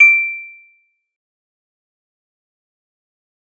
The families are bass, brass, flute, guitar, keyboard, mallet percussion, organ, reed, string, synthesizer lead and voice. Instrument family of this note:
mallet percussion